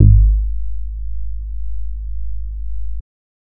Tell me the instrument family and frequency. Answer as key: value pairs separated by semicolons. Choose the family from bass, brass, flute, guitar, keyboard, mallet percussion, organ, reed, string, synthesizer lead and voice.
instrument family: bass; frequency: 51.91 Hz